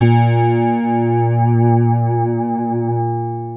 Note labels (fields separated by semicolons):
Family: guitar; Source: electronic; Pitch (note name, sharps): A#2; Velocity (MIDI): 25; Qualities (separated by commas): long release, multiphonic, non-linear envelope